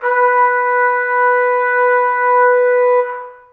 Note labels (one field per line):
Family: brass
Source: acoustic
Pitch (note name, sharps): B4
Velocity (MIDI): 25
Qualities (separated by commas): long release, reverb